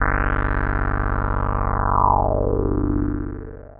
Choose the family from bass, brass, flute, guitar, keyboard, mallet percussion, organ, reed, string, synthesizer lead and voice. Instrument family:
synthesizer lead